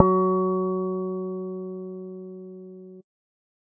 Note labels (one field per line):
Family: bass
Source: synthesizer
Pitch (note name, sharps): F#3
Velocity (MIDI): 50